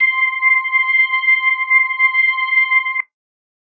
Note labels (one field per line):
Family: organ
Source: electronic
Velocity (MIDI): 100